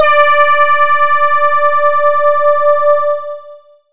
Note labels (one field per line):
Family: voice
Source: synthesizer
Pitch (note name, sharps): D5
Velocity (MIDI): 75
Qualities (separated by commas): long release